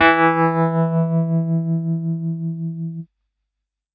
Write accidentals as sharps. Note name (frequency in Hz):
E3 (164.8 Hz)